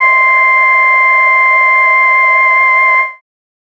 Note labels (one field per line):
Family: voice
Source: synthesizer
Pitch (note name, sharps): C6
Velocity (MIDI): 127